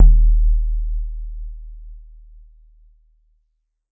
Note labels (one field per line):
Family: mallet percussion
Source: acoustic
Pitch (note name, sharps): D#1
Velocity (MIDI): 50